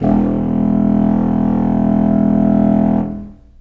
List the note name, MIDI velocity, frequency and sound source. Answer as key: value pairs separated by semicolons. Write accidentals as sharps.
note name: E1; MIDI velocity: 25; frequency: 41.2 Hz; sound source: acoustic